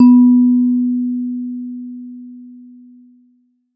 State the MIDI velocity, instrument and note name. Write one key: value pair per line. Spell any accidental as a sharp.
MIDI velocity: 100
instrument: acoustic mallet percussion instrument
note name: B3